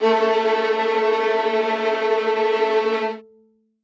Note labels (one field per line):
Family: string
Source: acoustic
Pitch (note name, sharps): A3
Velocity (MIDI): 127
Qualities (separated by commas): non-linear envelope, reverb